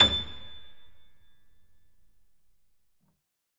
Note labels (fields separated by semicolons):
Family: keyboard; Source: acoustic; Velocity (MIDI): 75; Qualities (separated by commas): reverb